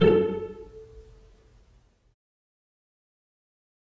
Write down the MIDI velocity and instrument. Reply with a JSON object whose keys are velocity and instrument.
{"velocity": 50, "instrument": "acoustic string instrument"}